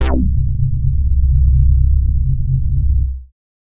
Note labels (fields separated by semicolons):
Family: bass; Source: synthesizer; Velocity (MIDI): 100; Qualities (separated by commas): distorted